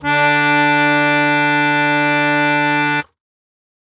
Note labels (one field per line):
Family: keyboard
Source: acoustic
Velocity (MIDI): 127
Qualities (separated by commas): bright